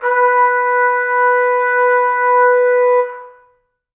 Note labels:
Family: brass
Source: acoustic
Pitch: B4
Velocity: 25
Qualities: reverb

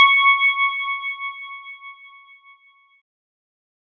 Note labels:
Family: keyboard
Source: electronic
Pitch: C#6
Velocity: 75

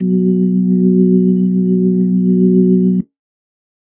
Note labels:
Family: organ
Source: electronic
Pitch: B1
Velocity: 127

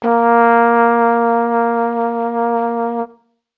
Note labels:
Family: brass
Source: acoustic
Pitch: A#3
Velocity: 25

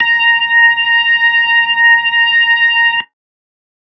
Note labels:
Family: organ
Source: electronic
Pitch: A#5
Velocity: 127

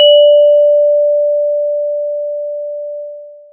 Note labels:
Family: mallet percussion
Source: electronic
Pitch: D5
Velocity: 50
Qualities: long release, multiphonic

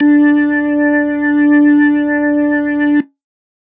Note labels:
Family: organ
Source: electronic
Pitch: D4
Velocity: 100

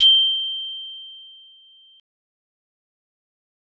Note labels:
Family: mallet percussion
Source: acoustic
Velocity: 25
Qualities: bright, fast decay

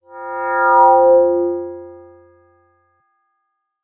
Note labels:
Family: mallet percussion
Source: electronic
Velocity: 25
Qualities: bright

